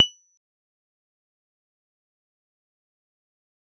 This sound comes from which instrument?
electronic mallet percussion instrument